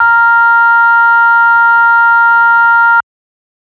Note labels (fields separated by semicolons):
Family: organ; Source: electronic; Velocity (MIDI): 127